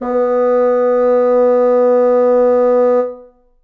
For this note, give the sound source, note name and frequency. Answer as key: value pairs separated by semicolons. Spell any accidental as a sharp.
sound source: acoustic; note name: B3; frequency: 246.9 Hz